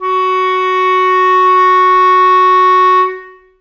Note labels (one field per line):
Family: reed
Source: acoustic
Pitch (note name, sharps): F#4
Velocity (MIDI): 75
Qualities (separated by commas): reverb